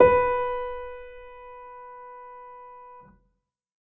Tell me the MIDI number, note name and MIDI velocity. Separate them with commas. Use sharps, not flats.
71, B4, 25